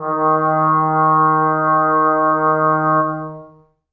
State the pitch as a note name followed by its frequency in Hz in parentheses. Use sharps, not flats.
D#3 (155.6 Hz)